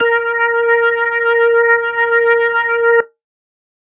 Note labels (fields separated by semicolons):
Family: organ; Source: electronic; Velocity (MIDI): 25; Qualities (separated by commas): distorted